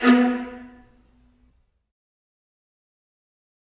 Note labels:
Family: string; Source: acoustic; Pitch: B3; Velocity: 75; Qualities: fast decay, percussive, reverb

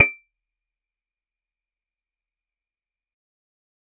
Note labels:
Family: guitar; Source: acoustic; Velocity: 100; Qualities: fast decay, percussive

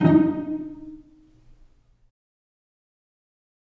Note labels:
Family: string; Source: acoustic; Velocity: 75; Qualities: dark, fast decay, reverb

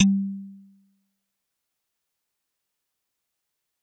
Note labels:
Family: mallet percussion; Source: acoustic; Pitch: G3; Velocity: 50; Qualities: fast decay, percussive

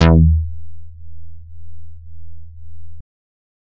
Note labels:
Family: bass; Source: synthesizer; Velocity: 127; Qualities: distorted

